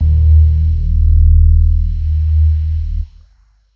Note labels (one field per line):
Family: keyboard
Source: electronic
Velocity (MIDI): 25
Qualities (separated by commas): dark